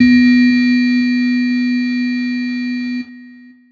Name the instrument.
electronic keyboard